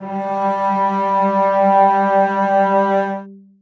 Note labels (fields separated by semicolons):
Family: string; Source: acoustic; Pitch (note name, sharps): G3; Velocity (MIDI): 50; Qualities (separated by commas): reverb